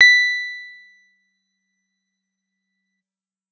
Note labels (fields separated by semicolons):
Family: guitar; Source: electronic; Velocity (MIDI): 25; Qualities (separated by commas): percussive